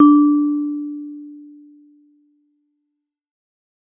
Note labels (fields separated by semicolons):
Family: mallet percussion; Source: acoustic; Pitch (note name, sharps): D4; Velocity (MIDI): 127; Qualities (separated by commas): dark